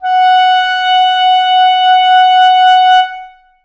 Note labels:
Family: reed; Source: acoustic; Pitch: F#5; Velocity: 127; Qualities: reverb

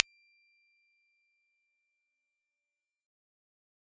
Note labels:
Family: bass; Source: synthesizer; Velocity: 100; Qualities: fast decay, percussive

